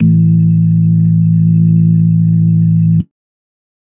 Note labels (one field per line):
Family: organ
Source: electronic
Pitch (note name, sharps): A1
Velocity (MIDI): 50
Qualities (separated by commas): dark